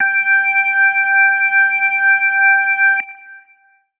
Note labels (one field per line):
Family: organ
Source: electronic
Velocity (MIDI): 127